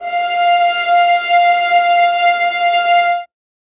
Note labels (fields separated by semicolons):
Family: string; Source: acoustic; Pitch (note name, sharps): F5; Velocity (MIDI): 25; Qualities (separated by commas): reverb